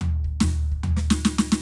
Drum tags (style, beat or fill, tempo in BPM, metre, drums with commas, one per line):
punk
fill
144 BPM
4/4
snare, floor tom, kick